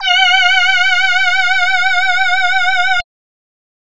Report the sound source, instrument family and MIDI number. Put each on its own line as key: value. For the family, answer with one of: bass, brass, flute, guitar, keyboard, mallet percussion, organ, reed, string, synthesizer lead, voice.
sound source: synthesizer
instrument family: voice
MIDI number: 78